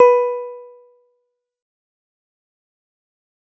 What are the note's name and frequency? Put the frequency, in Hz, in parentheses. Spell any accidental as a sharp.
B4 (493.9 Hz)